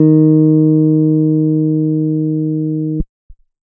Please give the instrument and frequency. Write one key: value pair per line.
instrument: electronic keyboard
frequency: 155.6 Hz